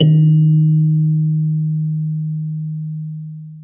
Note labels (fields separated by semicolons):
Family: mallet percussion; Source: acoustic; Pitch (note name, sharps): D#3; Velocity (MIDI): 25; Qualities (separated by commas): dark, long release, reverb